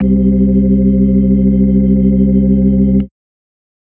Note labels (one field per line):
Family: organ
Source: electronic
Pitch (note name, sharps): C2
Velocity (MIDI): 50